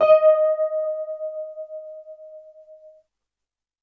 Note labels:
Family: keyboard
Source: electronic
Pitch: D#5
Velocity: 100

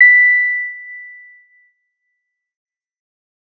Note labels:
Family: bass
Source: synthesizer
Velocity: 100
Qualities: fast decay

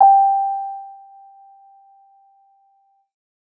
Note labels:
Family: keyboard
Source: electronic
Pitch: G5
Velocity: 50

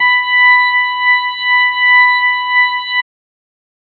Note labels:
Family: organ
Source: electronic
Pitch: B5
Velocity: 75

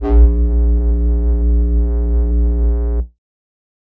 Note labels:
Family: flute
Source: synthesizer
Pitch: A#1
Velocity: 50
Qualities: distorted

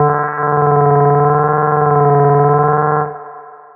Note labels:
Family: bass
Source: synthesizer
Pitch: D3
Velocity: 100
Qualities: long release, reverb

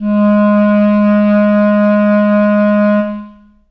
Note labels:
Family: reed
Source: acoustic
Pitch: G#3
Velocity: 50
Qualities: long release, reverb

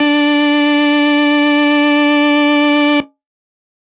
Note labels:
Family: organ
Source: electronic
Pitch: D4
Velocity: 100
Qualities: distorted

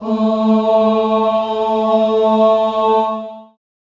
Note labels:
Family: voice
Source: acoustic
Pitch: A3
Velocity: 25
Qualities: long release, reverb

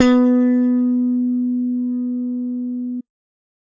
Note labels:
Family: bass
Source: electronic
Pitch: B3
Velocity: 100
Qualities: bright

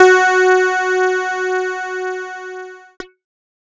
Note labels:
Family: keyboard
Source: electronic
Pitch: F#4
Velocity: 127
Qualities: bright, distorted

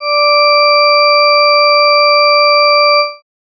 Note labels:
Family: organ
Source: electronic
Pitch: D5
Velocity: 127

